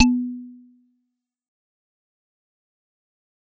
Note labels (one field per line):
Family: mallet percussion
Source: acoustic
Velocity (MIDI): 50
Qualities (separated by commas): fast decay, percussive